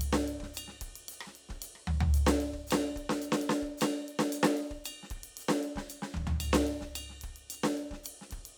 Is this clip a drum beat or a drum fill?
beat